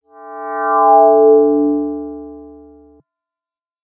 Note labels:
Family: mallet percussion; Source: electronic; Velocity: 100

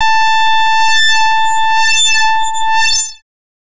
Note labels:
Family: bass; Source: synthesizer; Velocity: 100; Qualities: bright, distorted, non-linear envelope

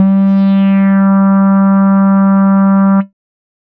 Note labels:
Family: bass; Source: synthesizer; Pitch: G3; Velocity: 127; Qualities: distorted

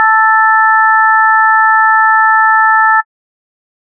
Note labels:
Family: organ; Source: electronic; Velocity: 127

